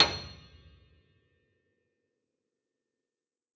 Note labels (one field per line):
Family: keyboard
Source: acoustic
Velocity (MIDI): 127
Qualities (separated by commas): fast decay, percussive, reverb